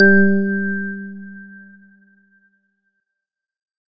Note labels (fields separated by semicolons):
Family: organ; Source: electronic; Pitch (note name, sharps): G3; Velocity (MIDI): 50